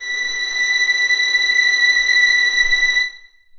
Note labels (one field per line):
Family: string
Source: acoustic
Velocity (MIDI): 75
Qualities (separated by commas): bright, long release, reverb